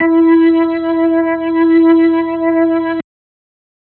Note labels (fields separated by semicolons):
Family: organ; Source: electronic; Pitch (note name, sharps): E4; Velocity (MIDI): 50